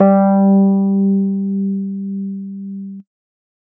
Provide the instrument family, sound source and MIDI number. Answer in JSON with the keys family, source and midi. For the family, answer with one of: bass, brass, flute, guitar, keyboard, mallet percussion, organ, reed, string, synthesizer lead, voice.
{"family": "keyboard", "source": "electronic", "midi": 55}